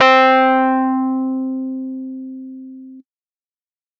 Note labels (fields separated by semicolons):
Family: keyboard; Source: electronic; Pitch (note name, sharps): C4; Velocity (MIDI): 127; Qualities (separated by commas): distorted